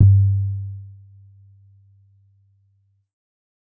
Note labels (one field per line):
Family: keyboard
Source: electronic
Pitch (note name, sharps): G2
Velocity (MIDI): 50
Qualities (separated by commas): dark